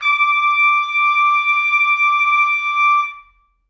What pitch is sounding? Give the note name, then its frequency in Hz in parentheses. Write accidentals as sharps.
D6 (1175 Hz)